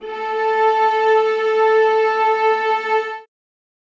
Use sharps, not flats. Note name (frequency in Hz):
A4 (440 Hz)